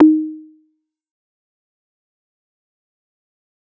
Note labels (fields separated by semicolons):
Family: bass; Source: synthesizer; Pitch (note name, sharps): D#4; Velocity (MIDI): 127; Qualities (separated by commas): dark, fast decay, percussive